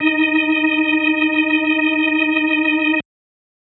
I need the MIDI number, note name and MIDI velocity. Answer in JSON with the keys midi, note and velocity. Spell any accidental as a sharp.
{"midi": 63, "note": "D#4", "velocity": 75}